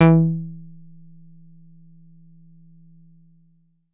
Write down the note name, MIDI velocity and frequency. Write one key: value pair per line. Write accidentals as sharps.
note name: E3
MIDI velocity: 25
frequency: 164.8 Hz